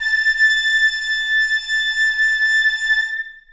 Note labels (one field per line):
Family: flute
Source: acoustic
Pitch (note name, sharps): A6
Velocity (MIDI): 25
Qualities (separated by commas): reverb